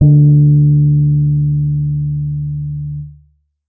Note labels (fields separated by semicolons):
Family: keyboard; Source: electronic; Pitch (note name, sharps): D3; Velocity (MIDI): 50; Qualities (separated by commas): dark